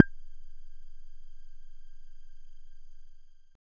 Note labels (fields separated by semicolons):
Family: bass; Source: synthesizer; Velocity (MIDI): 25